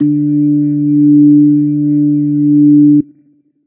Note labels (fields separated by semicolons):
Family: organ; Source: electronic; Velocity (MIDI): 50; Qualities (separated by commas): dark